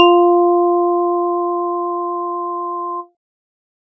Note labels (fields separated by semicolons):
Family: organ; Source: electronic; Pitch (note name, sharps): F4; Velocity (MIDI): 75